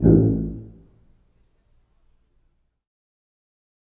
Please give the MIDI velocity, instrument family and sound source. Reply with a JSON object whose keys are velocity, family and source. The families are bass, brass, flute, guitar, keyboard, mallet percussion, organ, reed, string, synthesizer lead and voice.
{"velocity": 50, "family": "brass", "source": "acoustic"}